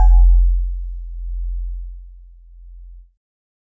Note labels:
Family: keyboard; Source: electronic; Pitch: F1; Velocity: 100; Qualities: multiphonic

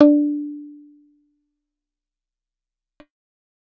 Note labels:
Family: guitar; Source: acoustic; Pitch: D4; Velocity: 100; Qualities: dark, fast decay

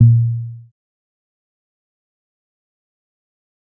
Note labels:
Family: bass; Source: synthesizer; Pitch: A#2; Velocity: 75; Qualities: dark, fast decay, percussive

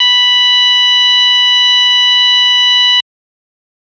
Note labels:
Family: organ; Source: electronic; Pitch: B5; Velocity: 127

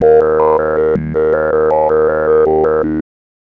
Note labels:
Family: bass; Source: synthesizer; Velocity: 25; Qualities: tempo-synced

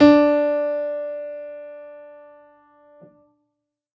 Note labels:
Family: keyboard; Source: acoustic; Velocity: 127

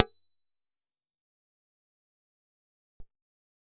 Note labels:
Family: guitar; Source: acoustic; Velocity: 100; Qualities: bright, fast decay, percussive

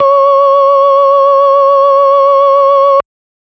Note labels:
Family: organ; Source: electronic; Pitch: C#5; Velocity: 100

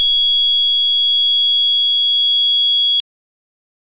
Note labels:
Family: organ; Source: electronic; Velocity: 50; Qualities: bright

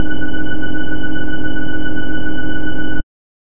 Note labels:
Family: bass; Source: synthesizer; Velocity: 25

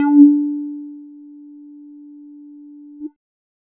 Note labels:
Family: bass; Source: synthesizer; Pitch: D4; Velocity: 25; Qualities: dark, distorted

